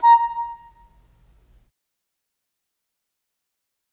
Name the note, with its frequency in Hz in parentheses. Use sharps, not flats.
A#5 (932.3 Hz)